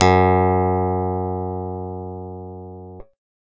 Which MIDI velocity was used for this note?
50